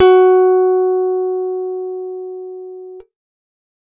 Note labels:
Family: guitar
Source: acoustic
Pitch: F#4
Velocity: 127

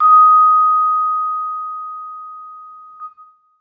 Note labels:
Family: mallet percussion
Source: acoustic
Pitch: D#6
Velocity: 100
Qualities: reverb

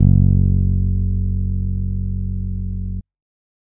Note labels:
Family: bass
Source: electronic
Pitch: F#1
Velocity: 75

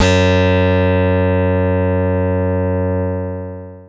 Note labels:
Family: keyboard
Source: electronic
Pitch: F#2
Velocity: 100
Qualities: bright, long release

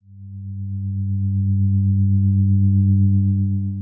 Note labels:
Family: guitar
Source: electronic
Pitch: G2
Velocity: 25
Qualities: dark, long release

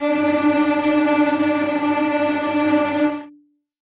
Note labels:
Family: string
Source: acoustic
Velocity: 50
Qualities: bright, non-linear envelope, reverb

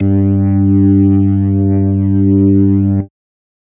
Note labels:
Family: organ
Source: electronic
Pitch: G2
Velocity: 50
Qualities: distorted

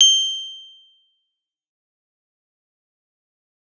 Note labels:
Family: guitar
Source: electronic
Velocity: 75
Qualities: bright, fast decay, percussive

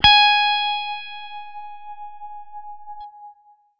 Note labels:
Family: guitar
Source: electronic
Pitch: G#5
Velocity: 75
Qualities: bright, distorted

